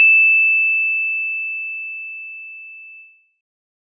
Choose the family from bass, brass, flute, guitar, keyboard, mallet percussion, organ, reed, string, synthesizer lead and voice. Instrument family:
mallet percussion